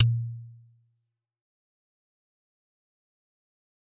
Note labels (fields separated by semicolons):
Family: mallet percussion; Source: acoustic; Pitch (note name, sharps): A#2; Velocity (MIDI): 75; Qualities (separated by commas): fast decay, percussive